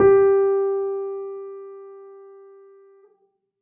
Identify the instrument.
acoustic keyboard